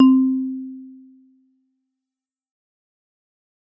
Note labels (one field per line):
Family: mallet percussion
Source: acoustic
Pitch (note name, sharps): C4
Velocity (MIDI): 127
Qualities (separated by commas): fast decay